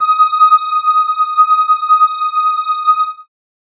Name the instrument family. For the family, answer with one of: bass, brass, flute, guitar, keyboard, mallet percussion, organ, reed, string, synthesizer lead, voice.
keyboard